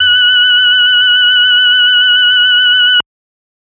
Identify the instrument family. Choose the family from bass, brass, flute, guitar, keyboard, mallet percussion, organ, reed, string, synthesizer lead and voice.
organ